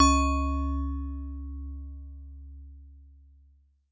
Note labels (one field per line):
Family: mallet percussion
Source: acoustic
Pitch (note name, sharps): C#2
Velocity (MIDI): 127